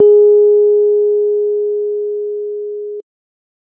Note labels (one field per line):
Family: keyboard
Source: electronic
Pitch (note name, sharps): G#4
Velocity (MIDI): 25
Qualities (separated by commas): dark